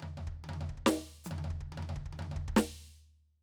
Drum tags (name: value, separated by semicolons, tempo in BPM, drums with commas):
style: half-time rock; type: fill; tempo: 140 BPM; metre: 4/4; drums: hi-hat pedal, snare, high tom, floor tom, kick